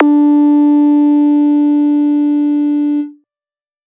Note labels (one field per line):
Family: bass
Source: synthesizer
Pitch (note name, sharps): D4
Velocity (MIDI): 100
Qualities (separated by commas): distorted